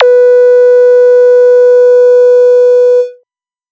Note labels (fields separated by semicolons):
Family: bass; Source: synthesizer; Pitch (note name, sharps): B4; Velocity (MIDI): 127; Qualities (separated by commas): distorted